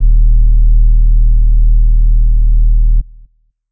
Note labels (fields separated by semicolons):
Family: flute; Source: acoustic; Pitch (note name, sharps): D#1; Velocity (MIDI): 75; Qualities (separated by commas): dark